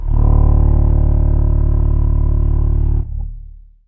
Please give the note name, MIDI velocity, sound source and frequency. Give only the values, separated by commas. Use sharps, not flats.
D1, 50, acoustic, 36.71 Hz